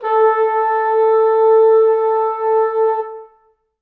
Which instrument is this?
acoustic brass instrument